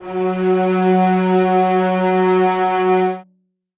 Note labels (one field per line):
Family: string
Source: acoustic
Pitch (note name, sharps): F#3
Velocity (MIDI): 50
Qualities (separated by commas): reverb